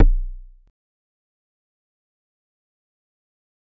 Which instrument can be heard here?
acoustic mallet percussion instrument